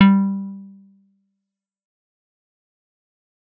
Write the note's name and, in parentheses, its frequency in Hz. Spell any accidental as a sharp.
G3 (196 Hz)